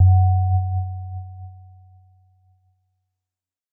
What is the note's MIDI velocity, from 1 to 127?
25